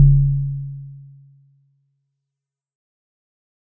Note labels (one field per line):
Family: mallet percussion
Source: acoustic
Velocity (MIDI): 75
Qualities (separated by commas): fast decay